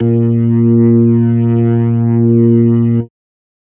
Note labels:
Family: organ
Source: electronic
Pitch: A#2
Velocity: 25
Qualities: distorted

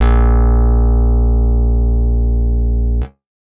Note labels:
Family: guitar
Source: acoustic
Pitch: A#1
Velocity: 100

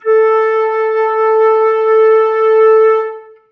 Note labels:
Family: flute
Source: acoustic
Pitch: A4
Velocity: 50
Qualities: reverb

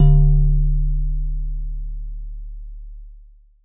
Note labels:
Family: mallet percussion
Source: acoustic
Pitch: D1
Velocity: 50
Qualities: dark

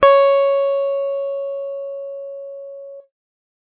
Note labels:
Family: guitar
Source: electronic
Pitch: C#5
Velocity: 127

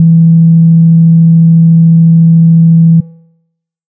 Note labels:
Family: bass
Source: synthesizer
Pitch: E3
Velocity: 127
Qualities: dark

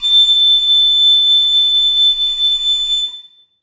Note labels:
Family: flute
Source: acoustic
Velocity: 50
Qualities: bright, reverb

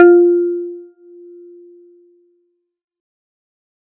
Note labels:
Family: guitar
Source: synthesizer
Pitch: F4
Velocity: 25

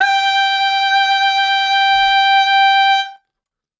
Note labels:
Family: reed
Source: acoustic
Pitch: G5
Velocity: 127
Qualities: reverb

